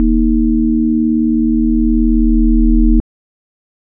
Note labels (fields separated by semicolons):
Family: organ; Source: electronic; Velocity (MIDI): 100